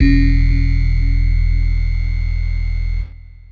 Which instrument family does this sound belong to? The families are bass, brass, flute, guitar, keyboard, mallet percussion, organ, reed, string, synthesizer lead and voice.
keyboard